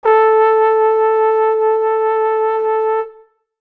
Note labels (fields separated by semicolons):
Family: brass; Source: acoustic; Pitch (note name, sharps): A4; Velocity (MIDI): 50